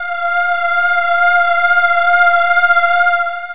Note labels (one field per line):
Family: voice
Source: synthesizer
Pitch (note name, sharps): F5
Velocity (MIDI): 127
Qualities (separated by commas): distorted, long release